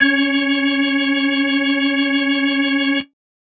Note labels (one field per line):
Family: organ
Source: electronic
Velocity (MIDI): 100